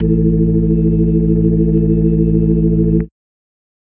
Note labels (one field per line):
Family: organ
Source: electronic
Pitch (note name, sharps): A1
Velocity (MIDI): 50